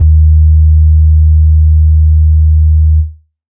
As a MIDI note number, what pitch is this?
39